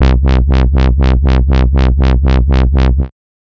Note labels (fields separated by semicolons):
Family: bass; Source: synthesizer; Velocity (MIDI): 50; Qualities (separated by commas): bright, distorted, tempo-synced